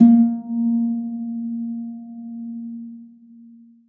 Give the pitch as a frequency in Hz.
233.1 Hz